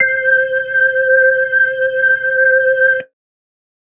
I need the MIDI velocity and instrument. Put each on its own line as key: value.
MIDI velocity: 100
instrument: electronic organ